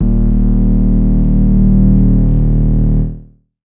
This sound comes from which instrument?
synthesizer lead